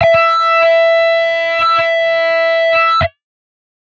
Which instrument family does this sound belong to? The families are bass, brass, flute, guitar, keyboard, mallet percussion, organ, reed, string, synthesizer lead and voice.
guitar